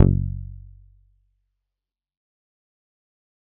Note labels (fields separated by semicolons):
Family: bass; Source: synthesizer; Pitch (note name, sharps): F#1; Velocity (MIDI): 127; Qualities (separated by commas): dark, distorted, fast decay, percussive